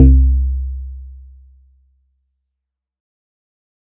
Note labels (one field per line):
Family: guitar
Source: synthesizer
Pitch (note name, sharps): C2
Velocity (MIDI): 50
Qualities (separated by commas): dark, fast decay